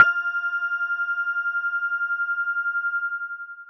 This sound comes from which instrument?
electronic mallet percussion instrument